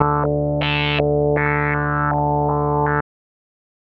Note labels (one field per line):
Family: bass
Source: synthesizer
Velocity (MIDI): 75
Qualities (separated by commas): tempo-synced